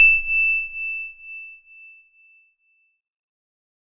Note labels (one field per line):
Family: organ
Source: electronic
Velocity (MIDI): 75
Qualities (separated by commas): bright